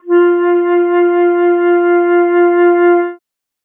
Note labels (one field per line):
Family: flute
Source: acoustic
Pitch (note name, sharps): F4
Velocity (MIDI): 50